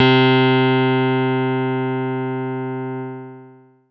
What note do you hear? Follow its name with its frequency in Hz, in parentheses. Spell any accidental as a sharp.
C3 (130.8 Hz)